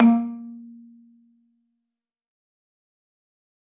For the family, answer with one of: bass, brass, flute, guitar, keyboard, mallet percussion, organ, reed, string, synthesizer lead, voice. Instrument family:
mallet percussion